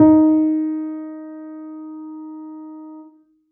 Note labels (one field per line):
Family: keyboard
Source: acoustic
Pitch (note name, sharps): D#4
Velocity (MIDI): 50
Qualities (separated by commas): dark